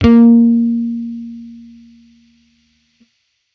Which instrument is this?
electronic bass